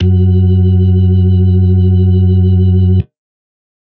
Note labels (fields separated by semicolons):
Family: organ; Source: electronic; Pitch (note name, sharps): F#2; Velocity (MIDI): 127; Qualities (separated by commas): dark